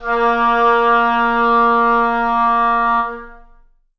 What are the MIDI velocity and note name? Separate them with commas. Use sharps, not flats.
50, A#3